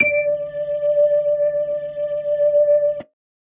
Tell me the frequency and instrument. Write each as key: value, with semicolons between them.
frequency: 587.3 Hz; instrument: electronic organ